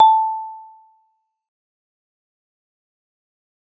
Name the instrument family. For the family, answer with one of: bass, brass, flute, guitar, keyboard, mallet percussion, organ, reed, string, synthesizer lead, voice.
mallet percussion